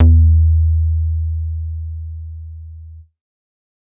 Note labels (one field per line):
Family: bass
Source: synthesizer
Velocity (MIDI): 75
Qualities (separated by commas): dark